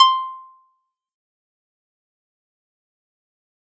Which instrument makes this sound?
acoustic guitar